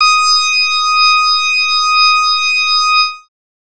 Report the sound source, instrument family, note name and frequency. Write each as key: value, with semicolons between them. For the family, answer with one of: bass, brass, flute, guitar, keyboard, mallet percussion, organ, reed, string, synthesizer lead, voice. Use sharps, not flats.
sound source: synthesizer; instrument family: bass; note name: D#6; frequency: 1245 Hz